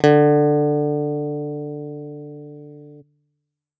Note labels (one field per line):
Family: guitar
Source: electronic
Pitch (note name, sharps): D3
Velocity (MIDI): 100